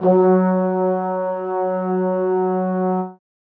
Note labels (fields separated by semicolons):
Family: brass; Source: acoustic; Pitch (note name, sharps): F#3; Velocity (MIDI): 25; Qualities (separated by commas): reverb